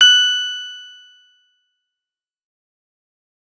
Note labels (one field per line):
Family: guitar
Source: electronic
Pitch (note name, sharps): F#6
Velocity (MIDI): 50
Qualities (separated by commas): bright, fast decay